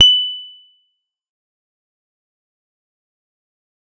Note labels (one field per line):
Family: guitar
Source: electronic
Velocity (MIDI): 100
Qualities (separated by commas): fast decay, percussive